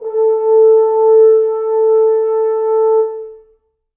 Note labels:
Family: brass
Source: acoustic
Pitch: A4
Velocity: 75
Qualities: reverb

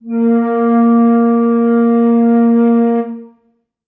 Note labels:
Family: flute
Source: acoustic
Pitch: A#3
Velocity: 25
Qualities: reverb

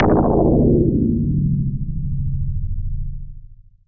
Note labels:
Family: synthesizer lead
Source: synthesizer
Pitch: A-1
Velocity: 75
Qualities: long release

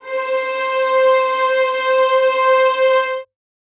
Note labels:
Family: string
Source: acoustic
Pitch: C5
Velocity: 25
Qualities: reverb

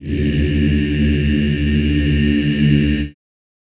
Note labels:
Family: voice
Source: acoustic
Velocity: 75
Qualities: reverb

